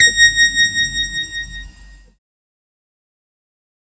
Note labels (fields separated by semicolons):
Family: keyboard; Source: synthesizer; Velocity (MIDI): 25; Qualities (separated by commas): fast decay